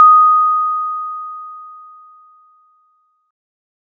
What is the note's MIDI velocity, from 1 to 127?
25